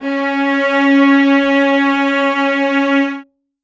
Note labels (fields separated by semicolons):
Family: string; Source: acoustic; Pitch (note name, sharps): C#4; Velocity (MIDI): 100; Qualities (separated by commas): reverb